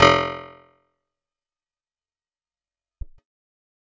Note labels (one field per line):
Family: guitar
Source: acoustic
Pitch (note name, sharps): F1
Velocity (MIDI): 75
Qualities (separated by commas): fast decay, percussive